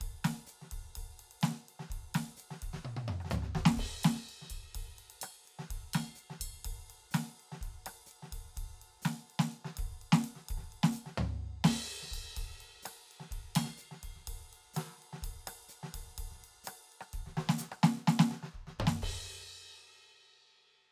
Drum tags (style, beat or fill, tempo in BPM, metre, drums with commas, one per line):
Middle Eastern
beat
126 BPM
4/4
crash, ride, ride bell, hi-hat pedal, snare, cross-stick, mid tom, floor tom, kick